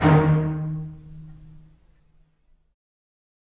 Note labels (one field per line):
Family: string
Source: acoustic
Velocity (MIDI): 25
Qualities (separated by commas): reverb